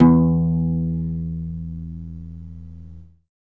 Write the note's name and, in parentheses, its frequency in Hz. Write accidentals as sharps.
E2 (82.41 Hz)